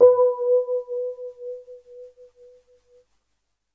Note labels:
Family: keyboard; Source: electronic; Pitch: B4; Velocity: 50; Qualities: dark

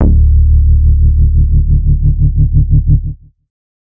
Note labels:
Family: bass; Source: synthesizer; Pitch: D1; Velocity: 50; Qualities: distorted

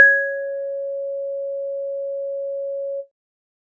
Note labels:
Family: keyboard; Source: electronic; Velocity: 75

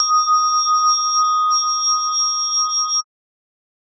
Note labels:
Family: mallet percussion; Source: synthesizer; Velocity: 100; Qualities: bright, multiphonic, non-linear envelope

